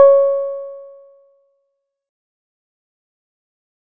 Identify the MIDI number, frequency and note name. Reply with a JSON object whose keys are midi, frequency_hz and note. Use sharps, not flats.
{"midi": 73, "frequency_hz": 554.4, "note": "C#5"}